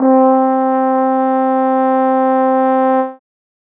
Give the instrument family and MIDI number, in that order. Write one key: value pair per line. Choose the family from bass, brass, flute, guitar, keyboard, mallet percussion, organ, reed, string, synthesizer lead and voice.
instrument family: brass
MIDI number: 60